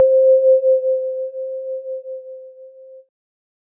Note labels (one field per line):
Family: keyboard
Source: electronic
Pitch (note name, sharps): C5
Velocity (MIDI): 75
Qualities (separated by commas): multiphonic